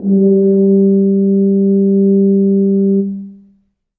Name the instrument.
acoustic brass instrument